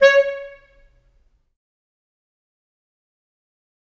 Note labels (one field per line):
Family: reed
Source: acoustic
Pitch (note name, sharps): C#5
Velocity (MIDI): 75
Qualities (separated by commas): fast decay, percussive, reverb